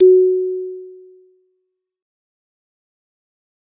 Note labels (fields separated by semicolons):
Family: mallet percussion; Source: acoustic; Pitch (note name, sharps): F#4; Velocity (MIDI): 100; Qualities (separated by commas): fast decay